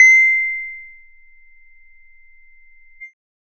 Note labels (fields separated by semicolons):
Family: bass; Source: synthesizer; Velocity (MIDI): 100